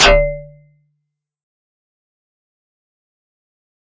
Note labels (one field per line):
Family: mallet percussion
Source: acoustic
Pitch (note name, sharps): D1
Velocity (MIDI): 127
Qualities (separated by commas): fast decay, percussive